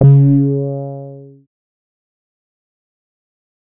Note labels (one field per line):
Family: bass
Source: synthesizer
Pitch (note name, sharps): C#3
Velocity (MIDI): 50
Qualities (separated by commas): distorted, fast decay